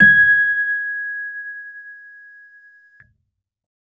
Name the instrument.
electronic keyboard